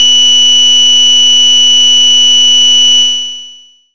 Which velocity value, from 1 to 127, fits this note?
100